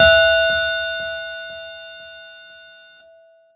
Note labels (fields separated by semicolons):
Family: keyboard; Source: electronic; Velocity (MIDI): 127; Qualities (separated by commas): bright, distorted